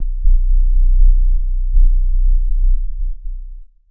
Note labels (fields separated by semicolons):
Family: synthesizer lead; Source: synthesizer; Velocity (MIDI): 127; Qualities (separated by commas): dark, long release, tempo-synced